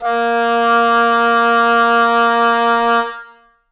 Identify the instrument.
acoustic reed instrument